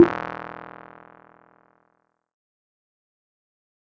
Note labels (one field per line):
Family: keyboard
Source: electronic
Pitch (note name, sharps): E1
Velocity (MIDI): 127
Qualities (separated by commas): fast decay, percussive